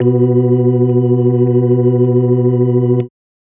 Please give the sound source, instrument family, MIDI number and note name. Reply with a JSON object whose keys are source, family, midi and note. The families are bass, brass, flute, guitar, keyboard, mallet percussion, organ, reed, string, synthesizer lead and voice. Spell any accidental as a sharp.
{"source": "electronic", "family": "organ", "midi": 47, "note": "B2"}